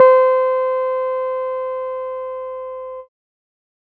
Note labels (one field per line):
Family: keyboard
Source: electronic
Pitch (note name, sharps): C5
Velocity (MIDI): 50